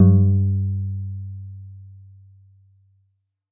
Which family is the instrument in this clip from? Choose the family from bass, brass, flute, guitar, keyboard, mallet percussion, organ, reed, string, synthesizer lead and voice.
guitar